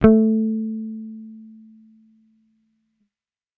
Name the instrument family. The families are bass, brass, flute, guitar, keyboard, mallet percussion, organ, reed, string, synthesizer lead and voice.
bass